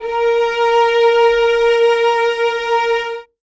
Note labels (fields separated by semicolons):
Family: string; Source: acoustic; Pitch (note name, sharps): A#4; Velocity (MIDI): 100; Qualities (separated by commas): reverb